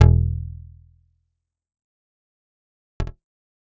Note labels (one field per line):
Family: bass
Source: synthesizer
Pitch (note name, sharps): E1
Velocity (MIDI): 127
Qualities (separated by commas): fast decay, percussive